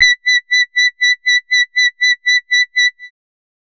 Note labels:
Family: bass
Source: synthesizer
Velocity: 127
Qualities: bright, distorted, tempo-synced

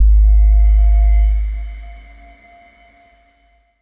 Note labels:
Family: mallet percussion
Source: electronic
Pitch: G#1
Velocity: 75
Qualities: non-linear envelope

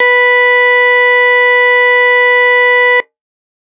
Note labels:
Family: organ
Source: electronic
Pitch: B4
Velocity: 127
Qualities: distorted

